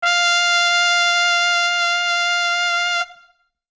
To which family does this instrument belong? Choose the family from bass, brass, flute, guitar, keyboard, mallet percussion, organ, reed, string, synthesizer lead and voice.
brass